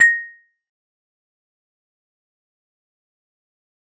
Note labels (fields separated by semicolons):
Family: mallet percussion; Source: acoustic; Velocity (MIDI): 100; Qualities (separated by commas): fast decay, percussive